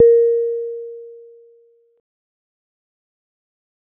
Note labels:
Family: mallet percussion; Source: acoustic; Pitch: A#4; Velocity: 25; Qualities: dark, fast decay

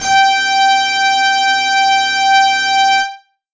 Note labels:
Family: guitar; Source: electronic; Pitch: G5; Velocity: 100; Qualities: distorted

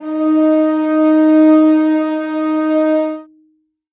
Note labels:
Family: string; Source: acoustic; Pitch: D#4; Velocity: 25; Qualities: reverb

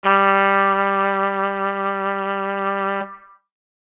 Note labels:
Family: brass; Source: acoustic; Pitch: G3; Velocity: 25; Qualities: distorted

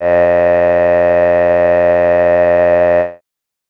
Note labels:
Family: voice; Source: synthesizer; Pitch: F2; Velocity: 50; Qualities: bright

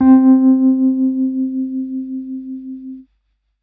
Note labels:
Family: keyboard; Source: electronic; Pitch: C4; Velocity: 75

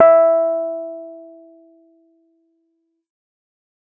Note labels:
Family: keyboard; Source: electronic; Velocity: 75

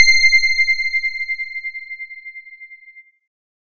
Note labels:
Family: keyboard; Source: electronic; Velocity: 100

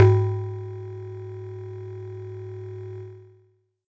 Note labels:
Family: mallet percussion; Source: acoustic; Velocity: 75; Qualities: distorted

